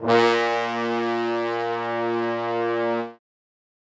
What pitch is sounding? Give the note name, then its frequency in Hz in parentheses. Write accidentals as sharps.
A#2 (116.5 Hz)